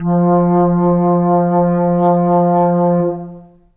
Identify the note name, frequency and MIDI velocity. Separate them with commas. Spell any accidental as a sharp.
F3, 174.6 Hz, 127